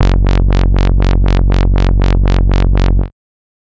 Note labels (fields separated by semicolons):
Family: bass; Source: synthesizer; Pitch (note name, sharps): F#1; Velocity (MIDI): 127; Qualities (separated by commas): bright, distorted, tempo-synced